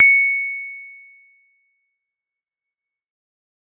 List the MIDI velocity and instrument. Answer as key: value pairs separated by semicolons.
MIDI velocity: 50; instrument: electronic keyboard